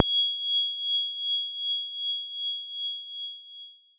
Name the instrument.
electronic guitar